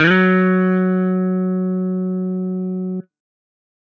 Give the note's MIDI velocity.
127